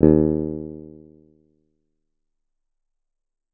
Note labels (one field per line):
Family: guitar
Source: acoustic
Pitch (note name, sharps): D#2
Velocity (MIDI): 50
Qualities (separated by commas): dark